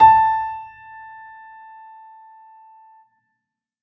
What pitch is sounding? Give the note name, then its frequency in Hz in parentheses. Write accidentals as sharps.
A5 (880 Hz)